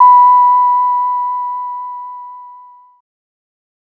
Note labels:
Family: bass; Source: synthesizer; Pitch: B5; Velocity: 50; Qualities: distorted

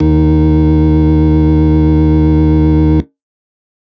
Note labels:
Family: organ; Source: electronic; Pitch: D#2; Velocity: 25

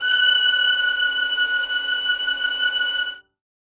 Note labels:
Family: string; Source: acoustic; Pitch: F#6; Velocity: 127; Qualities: reverb

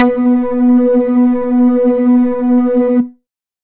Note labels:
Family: bass; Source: synthesizer; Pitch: B3; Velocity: 127

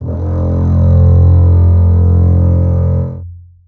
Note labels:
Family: string; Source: acoustic; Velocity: 75; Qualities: long release, reverb

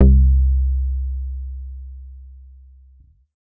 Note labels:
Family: bass; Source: synthesizer; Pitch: C2; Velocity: 75; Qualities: dark

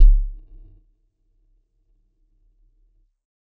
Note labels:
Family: mallet percussion; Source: electronic; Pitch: C#1; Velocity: 25; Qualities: dark, non-linear envelope, percussive

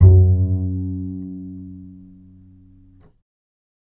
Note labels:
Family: bass; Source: electronic; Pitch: F#2; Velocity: 25; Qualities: reverb

